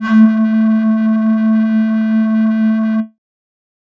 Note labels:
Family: flute; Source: synthesizer; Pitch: A3; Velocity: 75; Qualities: distorted

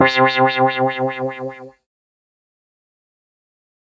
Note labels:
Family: keyboard; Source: synthesizer; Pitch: C3; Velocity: 25; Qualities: distorted, fast decay

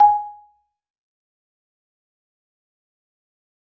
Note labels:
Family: mallet percussion; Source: acoustic; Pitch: G#5; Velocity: 100; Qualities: fast decay, percussive, reverb

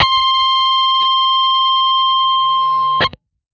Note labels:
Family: guitar; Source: electronic; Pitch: C6; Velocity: 75; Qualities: distorted

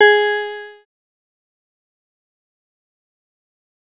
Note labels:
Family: synthesizer lead; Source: synthesizer; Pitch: G#4; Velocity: 75; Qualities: distorted, fast decay

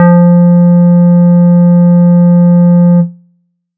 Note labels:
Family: bass; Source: synthesizer; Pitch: F3; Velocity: 50

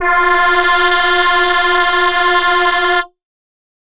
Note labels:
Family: voice; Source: synthesizer; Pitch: F4; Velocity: 100; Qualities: bright, multiphonic

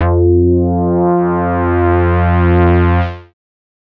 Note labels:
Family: bass; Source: synthesizer; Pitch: F2; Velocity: 100; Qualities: distorted, multiphonic

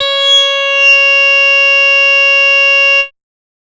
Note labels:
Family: bass; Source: synthesizer; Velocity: 50; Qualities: bright, distorted, multiphonic

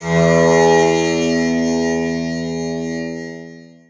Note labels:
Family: guitar; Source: acoustic; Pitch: E2; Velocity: 25; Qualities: bright, long release, reverb

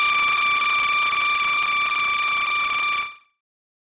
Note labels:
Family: bass; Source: synthesizer; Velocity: 100; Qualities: non-linear envelope

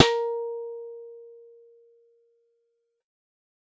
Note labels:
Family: guitar; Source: synthesizer; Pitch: A#4; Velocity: 127

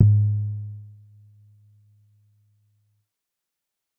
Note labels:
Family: keyboard; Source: electronic; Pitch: G#2; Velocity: 25; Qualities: dark

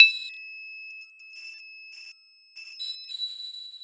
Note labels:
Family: mallet percussion; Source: acoustic; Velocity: 50; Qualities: bright, long release, multiphonic

